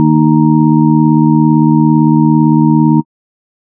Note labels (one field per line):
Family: organ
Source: electronic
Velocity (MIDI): 127